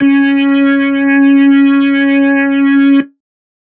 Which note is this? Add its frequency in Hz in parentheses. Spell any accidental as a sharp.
C#4 (277.2 Hz)